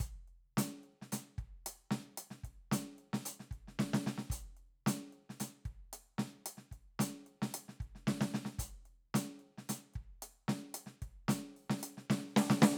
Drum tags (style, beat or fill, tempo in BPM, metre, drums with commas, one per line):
funk
beat
112 BPM
4/4
closed hi-hat, open hi-hat, hi-hat pedal, snare, kick